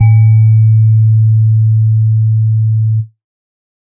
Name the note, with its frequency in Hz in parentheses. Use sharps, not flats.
A2 (110 Hz)